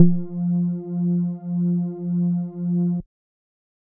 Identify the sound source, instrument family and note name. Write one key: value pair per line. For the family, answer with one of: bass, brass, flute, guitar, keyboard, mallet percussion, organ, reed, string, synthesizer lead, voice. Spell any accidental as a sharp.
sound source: synthesizer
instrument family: bass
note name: F3